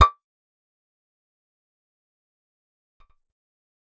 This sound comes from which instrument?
synthesizer bass